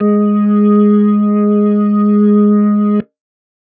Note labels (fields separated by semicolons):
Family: organ; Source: electronic; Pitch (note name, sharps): G#3; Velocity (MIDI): 50